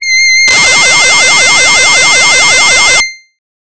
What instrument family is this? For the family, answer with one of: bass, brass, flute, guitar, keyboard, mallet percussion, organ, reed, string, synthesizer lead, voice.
voice